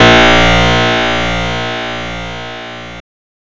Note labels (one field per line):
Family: guitar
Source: synthesizer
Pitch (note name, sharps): A#1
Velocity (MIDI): 75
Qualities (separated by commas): bright, distorted